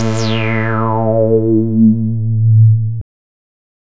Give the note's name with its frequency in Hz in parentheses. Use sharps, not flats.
A2 (110 Hz)